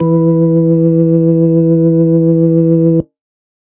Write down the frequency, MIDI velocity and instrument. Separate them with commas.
164.8 Hz, 127, electronic organ